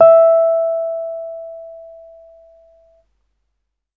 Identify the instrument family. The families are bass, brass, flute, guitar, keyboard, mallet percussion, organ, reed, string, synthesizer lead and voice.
keyboard